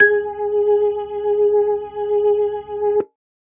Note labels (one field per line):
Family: organ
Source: electronic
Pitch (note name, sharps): G#4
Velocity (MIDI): 25